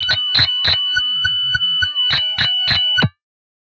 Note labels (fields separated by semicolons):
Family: guitar; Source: synthesizer; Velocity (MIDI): 75